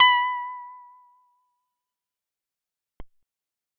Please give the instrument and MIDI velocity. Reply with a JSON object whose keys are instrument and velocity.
{"instrument": "synthesizer bass", "velocity": 75}